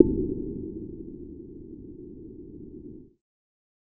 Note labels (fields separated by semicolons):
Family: bass; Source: synthesizer; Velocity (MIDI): 25